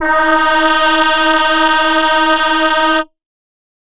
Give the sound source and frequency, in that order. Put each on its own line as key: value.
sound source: synthesizer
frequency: 311.1 Hz